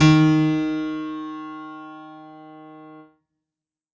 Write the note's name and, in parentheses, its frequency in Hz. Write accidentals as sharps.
D#3 (155.6 Hz)